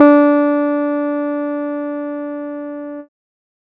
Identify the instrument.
electronic keyboard